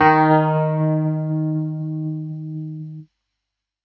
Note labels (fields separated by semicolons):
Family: keyboard; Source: electronic; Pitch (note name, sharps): D#3; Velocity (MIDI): 100